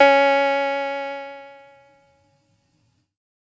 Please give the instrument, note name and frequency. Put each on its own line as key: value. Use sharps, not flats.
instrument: electronic keyboard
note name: C#4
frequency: 277.2 Hz